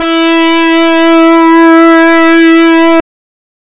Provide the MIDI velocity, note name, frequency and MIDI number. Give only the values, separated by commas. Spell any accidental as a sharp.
100, E4, 329.6 Hz, 64